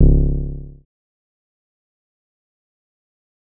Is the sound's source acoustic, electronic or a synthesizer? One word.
synthesizer